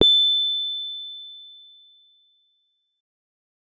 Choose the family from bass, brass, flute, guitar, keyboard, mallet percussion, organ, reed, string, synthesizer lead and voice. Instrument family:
keyboard